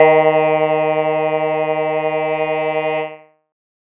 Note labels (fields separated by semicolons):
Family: keyboard; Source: electronic; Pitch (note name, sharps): D#3; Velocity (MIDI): 100; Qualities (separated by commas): bright, distorted, multiphonic